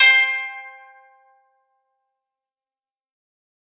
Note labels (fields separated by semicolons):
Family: guitar; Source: acoustic; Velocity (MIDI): 75; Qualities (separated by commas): bright, fast decay